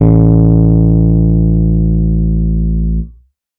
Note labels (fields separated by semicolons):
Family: keyboard; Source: electronic; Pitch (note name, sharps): A1; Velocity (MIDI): 100; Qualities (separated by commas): distorted